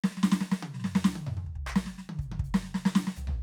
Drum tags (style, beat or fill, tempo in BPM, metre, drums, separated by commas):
hip-hop, fill, 70 BPM, 4/4, hi-hat pedal, percussion, snare, high tom, mid tom, floor tom, kick